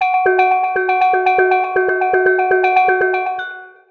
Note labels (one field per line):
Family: mallet percussion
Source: synthesizer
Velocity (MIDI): 100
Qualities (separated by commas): long release, multiphonic, percussive, tempo-synced